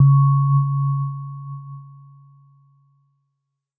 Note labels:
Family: keyboard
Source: electronic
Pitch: C#3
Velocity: 50

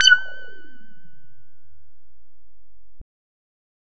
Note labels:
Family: bass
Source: synthesizer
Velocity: 75

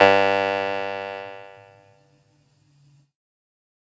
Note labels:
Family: keyboard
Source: electronic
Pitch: G2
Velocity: 50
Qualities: bright, distorted

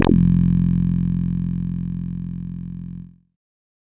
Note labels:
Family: bass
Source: synthesizer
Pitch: F1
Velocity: 100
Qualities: distorted

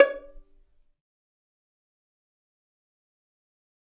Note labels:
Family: string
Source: acoustic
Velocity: 127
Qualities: fast decay, percussive, reverb

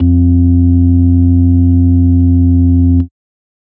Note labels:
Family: organ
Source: electronic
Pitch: F2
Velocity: 100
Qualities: dark

